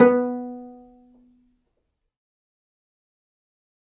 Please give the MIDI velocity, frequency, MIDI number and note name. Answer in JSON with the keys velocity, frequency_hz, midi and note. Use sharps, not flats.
{"velocity": 75, "frequency_hz": 246.9, "midi": 59, "note": "B3"}